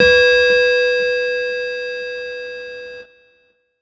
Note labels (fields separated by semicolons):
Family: keyboard; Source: electronic; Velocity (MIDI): 50; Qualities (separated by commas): bright, distorted